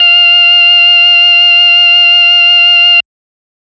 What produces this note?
electronic organ